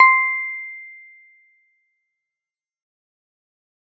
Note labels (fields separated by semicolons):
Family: guitar; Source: synthesizer; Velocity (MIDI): 75; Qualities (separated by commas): fast decay